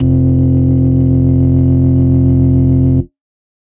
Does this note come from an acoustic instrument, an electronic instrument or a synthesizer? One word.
electronic